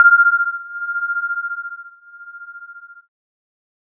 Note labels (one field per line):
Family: keyboard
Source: electronic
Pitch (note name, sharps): F6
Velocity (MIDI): 50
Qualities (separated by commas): multiphonic